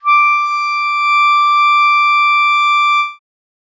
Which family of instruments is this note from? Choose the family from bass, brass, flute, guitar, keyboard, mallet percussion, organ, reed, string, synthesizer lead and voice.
reed